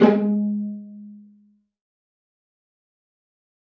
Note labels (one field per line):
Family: string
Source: acoustic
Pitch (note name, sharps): G#3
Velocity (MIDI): 50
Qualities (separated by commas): dark, fast decay, reverb